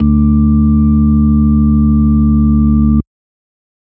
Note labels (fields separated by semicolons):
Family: organ; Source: electronic; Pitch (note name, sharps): D2; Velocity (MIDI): 50; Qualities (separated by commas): dark